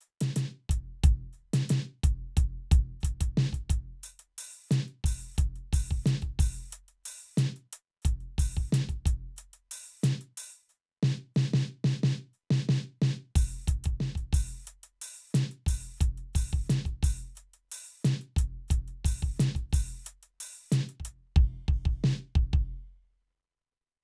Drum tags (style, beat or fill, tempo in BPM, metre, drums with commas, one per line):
hip-hop
beat
90 BPM
4/4
crash, ride, closed hi-hat, open hi-hat, hi-hat pedal, snare, kick